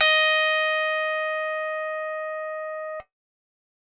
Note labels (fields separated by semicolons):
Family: keyboard; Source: electronic; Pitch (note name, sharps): D#5; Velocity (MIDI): 25